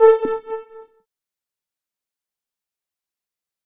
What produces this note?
electronic keyboard